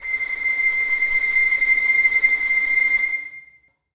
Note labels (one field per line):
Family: string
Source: acoustic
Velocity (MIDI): 75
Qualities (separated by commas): bright, non-linear envelope, reverb